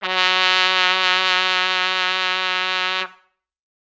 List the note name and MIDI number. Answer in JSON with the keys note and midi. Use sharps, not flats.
{"note": "F#3", "midi": 54}